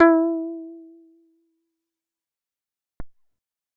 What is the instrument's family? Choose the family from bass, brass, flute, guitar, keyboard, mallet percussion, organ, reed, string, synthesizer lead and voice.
bass